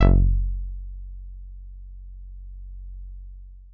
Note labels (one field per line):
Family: guitar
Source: synthesizer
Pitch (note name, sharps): F#1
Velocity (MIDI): 50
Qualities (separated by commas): long release